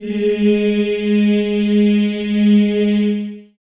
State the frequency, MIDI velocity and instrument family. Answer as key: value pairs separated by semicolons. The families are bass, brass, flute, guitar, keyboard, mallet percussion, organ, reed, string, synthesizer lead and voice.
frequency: 207.7 Hz; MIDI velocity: 50; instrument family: voice